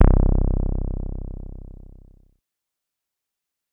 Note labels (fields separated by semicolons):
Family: bass; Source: synthesizer; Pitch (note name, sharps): C1; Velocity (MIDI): 25; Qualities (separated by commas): distorted, fast decay